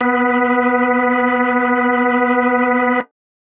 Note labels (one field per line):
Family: organ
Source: electronic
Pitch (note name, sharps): B3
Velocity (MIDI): 75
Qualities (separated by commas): distorted